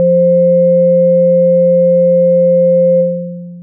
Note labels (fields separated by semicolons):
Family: synthesizer lead; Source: synthesizer; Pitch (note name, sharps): F3; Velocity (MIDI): 50; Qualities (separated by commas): long release